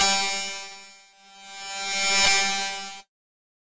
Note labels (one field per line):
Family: guitar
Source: electronic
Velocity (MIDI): 75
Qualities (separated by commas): bright, distorted